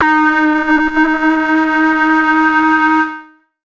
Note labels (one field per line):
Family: synthesizer lead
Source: synthesizer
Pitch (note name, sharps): D#4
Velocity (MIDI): 127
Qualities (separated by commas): distorted, multiphonic, non-linear envelope